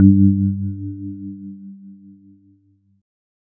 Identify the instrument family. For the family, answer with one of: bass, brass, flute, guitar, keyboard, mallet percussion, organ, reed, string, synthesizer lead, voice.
keyboard